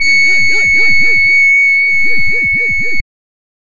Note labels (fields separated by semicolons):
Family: reed; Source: synthesizer; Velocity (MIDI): 50; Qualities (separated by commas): distorted, non-linear envelope